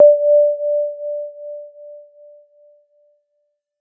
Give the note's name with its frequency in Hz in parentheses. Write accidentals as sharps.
D5 (587.3 Hz)